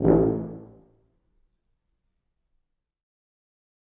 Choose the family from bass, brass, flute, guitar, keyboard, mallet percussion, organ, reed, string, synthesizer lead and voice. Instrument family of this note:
brass